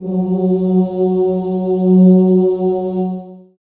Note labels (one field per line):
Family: voice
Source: acoustic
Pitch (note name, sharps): F#3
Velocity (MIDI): 75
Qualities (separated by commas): dark, long release, reverb